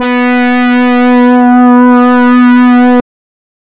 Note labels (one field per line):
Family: reed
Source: synthesizer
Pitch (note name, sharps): B3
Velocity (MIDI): 75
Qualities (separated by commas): distorted, non-linear envelope